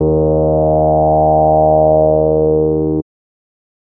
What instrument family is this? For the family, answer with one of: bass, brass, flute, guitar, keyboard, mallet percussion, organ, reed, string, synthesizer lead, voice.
bass